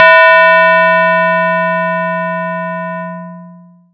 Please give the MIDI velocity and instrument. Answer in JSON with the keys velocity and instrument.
{"velocity": 75, "instrument": "acoustic mallet percussion instrument"}